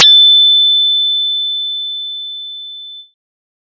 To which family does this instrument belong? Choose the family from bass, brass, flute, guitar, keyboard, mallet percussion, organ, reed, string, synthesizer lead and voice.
bass